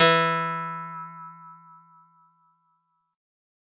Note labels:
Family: guitar; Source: acoustic; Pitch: E3; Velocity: 100; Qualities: bright

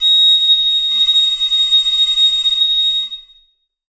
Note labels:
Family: reed; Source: acoustic; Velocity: 75; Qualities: bright, reverb

